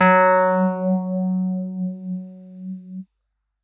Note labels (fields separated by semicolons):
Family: keyboard; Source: electronic; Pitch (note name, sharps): F#3; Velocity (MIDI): 100